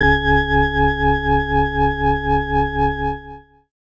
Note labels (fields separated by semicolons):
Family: organ; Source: electronic; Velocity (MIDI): 75; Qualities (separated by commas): distorted